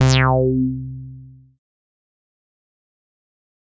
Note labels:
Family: bass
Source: synthesizer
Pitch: C3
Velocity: 100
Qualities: bright, distorted, fast decay

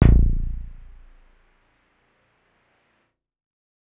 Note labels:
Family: keyboard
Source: electronic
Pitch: A0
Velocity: 75

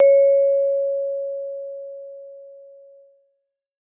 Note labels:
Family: mallet percussion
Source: acoustic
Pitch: C#5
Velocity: 127

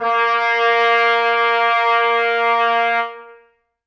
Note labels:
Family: brass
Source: acoustic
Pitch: A#3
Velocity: 100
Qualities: reverb

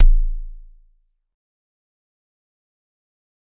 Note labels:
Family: mallet percussion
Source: acoustic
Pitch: A0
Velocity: 75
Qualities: fast decay, percussive

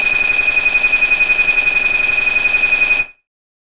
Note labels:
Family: bass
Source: synthesizer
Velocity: 75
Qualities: bright, distorted

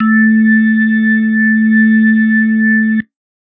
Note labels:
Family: organ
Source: electronic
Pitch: A3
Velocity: 75

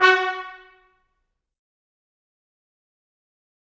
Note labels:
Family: brass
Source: acoustic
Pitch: F#4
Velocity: 100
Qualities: fast decay, percussive, reverb

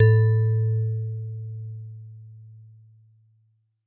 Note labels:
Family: mallet percussion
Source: acoustic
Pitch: A2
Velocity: 100

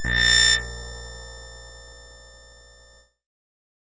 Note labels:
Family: keyboard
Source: synthesizer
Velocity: 75

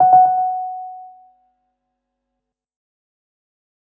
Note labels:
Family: keyboard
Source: electronic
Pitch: F#5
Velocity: 25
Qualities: fast decay, tempo-synced

